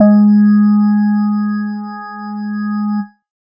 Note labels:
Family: organ; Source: electronic; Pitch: G#3; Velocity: 100; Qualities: dark

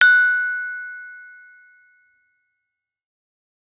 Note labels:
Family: mallet percussion; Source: acoustic; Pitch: F#6; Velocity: 50; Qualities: fast decay

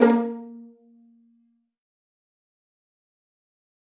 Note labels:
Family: string; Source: acoustic; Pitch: A#3; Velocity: 127; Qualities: fast decay, percussive, reverb

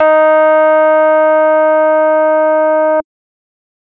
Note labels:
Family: organ; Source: electronic; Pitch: D#4; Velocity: 127; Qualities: distorted

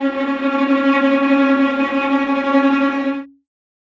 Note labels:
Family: string; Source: acoustic; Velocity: 75; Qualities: bright, non-linear envelope, reverb

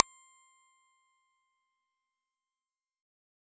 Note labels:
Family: bass; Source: synthesizer; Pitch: C6; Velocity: 75; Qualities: fast decay, percussive

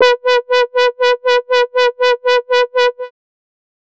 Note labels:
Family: bass; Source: synthesizer; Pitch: B4; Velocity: 50; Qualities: bright, distorted, tempo-synced

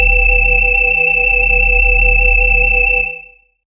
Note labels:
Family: mallet percussion; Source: electronic; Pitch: E1; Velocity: 127; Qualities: bright, distorted, multiphonic

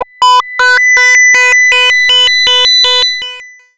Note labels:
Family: bass; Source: synthesizer; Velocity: 127; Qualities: bright, distorted, long release, multiphonic, tempo-synced

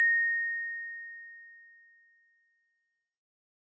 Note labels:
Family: mallet percussion; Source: acoustic; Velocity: 100; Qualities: bright

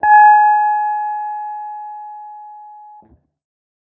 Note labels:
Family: guitar; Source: electronic; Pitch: G#5; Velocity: 50; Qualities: non-linear envelope

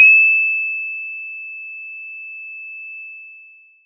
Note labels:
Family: mallet percussion; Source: acoustic; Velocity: 50; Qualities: bright, long release

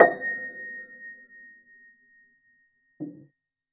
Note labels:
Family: keyboard; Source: acoustic; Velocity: 25; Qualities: reverb

